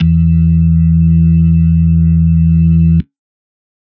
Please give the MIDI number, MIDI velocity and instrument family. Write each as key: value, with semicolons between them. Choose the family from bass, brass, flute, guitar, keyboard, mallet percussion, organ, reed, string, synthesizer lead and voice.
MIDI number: 40; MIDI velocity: 25; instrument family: organ